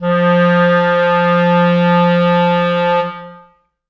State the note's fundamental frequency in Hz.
174.6 Hz